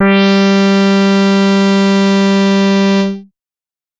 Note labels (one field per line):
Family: bass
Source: synthesizer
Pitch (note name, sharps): G3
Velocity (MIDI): 100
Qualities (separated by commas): bright, distorted